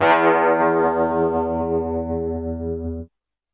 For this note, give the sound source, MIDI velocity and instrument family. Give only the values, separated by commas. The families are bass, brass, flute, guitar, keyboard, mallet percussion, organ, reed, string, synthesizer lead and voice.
electronic, 127, keyboard